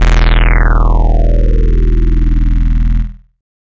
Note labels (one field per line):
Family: bass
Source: synthesizer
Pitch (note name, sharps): E0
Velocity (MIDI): 100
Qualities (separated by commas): bright, distorted, non-linear envelope